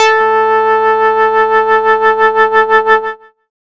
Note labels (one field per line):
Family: bass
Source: synthesizer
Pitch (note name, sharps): A4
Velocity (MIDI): 100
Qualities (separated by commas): distorted